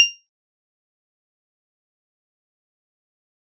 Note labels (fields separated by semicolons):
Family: mallet percussion; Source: acoustic; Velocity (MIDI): 100; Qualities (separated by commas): bright, fast decay, percussive